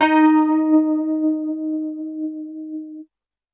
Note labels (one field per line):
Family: keyboard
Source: electronic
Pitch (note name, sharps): D#4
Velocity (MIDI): 127